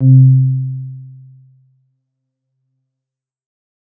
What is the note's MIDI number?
48